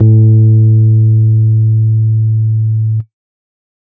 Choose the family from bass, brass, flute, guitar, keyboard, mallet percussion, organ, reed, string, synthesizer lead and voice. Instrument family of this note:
keyboard